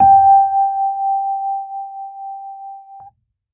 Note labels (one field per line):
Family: keyboard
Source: electronic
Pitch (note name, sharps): G5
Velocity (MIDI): 50